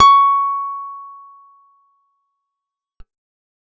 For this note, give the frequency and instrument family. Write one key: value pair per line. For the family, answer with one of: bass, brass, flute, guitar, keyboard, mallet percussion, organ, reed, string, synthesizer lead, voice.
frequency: 1109 Hz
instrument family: guitar